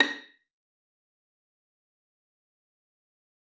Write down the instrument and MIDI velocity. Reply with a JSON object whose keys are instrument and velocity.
{"instrument": "acoustic string instrument", "velocity": 50}